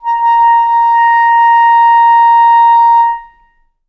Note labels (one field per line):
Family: reed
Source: acoustic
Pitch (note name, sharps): A#5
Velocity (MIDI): 25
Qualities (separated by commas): reverb